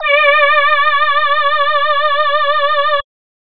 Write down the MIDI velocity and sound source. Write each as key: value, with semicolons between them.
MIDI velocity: 25; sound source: synthesizer